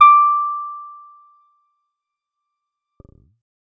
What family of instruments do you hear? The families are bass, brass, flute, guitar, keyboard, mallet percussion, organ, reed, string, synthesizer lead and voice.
bass